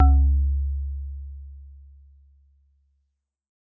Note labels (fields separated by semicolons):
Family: mallet percussion; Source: acoustic; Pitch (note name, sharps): C#2; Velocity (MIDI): 100